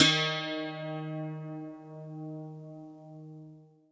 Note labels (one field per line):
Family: guitar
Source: acoustic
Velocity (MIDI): 50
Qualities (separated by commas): reverb